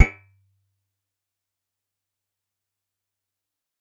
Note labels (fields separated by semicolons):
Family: guitar; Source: acoustic; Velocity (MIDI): 127; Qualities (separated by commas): fast decay, percussive